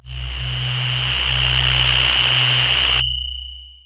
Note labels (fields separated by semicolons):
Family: voice; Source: synthesizer; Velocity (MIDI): 50; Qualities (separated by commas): distorted, long release